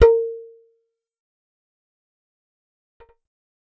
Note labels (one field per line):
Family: bass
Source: synthesizer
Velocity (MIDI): 100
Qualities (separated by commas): fast decay, percussive